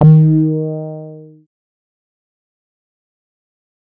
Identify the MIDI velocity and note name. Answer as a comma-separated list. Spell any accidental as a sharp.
100, D#3